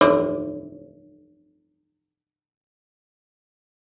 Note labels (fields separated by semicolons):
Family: guitar; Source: acoustic; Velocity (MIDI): 127; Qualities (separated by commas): fast decay